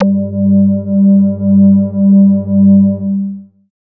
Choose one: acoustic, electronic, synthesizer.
synthesizer